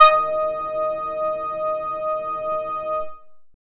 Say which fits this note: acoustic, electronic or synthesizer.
synthesizer